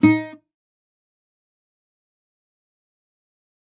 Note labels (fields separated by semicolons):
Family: guitar; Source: acoustic; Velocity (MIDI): 25; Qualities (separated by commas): fast decay, percussive, reverb